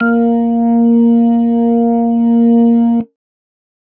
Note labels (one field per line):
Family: organ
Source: electronic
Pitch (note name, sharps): A#3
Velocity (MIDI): 50